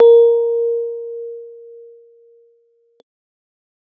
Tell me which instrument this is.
electronic keyboard